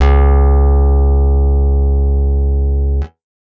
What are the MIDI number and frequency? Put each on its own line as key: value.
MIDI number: 37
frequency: 69.3 Hz